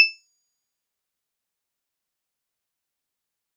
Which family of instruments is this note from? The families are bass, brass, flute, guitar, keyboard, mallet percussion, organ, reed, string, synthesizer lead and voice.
mallet percussion